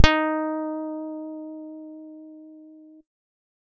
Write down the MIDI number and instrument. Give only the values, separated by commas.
63, electronic guitar